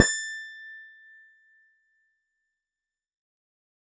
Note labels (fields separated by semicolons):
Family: keyboard; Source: electronic; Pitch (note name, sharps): A6; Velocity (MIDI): 127; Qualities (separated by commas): fast decay